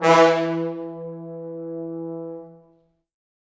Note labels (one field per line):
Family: brass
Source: acoustic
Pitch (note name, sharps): E3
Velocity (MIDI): 25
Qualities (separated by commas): bright, reverb